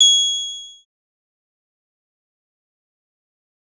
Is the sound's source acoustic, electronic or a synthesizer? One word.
synthesizer